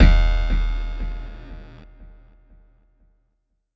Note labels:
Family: keyboard; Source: electronic; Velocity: 75; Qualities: bright, distorted

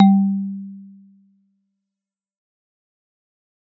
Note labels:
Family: mallet percussion; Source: acoustic; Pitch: G3; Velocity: 127; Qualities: dark, fast decay

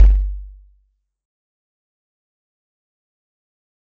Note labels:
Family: mallet percussion; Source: acoustic; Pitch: G1; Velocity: 75; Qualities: fast decay, percussive

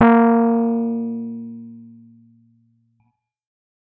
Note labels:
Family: keyboard; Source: electronic; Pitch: A#3; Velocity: 100; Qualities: distorted

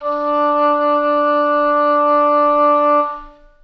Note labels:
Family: reed; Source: acoustic; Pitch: D4; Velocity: 25; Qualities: long release, reverb

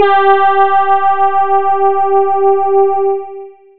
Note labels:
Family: voice; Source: synthesizer; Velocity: 100; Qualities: long release

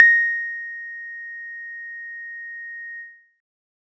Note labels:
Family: guitar; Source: synthesizer; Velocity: 75

